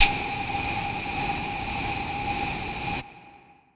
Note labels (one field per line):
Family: flute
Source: acoustic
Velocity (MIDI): 50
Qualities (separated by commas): distorted